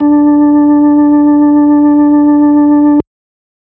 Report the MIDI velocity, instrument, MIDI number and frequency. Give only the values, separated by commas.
25, electronic organ, 62, 293.7 Hz